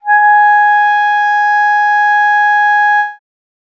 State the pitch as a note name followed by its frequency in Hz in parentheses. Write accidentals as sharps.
G#5 (830.6 Hz)